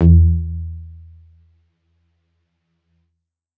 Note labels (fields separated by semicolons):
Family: keyboard; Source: electronic; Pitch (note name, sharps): E2; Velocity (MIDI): 100